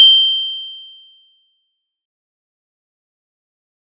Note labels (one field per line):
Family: mallet percussion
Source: acoustic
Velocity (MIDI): 75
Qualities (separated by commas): bright, fast decay